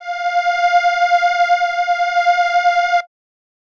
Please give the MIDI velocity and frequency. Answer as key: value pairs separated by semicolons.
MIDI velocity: 50; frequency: 698.5 Hz